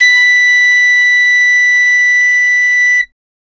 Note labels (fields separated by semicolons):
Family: flute; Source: acoustic; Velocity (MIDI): 100; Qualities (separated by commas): bright